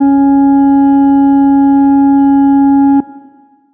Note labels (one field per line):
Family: organ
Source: electronic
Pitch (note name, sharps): C#4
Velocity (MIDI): 127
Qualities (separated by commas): long release